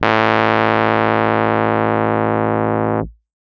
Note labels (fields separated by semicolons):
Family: keyboard; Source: electronic; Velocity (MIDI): 127; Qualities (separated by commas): distorted